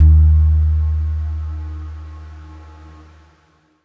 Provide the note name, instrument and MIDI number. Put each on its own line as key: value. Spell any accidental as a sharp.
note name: D#2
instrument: electronic guitar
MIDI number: 39